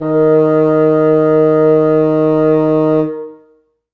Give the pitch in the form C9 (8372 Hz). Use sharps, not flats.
D#3 (155.6 Hz)